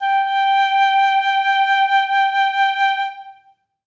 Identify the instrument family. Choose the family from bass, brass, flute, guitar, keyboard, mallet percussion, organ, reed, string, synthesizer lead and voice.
flute